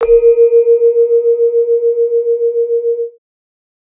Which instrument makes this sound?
acoustic mallet percussion instrument